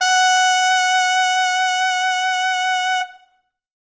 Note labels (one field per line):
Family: brass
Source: acoustic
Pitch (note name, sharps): F#5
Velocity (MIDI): 100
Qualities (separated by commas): bright